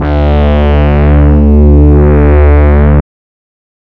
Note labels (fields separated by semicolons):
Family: reed; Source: synthesizer; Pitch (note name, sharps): D2; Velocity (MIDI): 100; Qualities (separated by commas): distorted, non-linear envelope